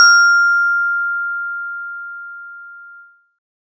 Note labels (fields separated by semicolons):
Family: mallet percussion; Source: acoustic; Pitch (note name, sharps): F6; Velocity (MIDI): 100; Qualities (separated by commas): bright